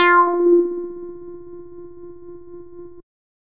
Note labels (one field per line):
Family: bass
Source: synthesizer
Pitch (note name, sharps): F4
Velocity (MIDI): 127